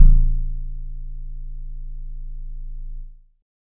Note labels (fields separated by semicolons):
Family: guitar; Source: synthesizer; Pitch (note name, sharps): A0; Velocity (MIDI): 50; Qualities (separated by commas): dark